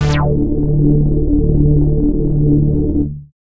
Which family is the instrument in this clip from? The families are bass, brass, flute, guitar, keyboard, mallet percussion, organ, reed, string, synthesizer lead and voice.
bass